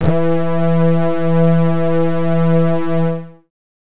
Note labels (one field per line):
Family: bass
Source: synthesizer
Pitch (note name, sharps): E3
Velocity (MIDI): 25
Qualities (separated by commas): distorted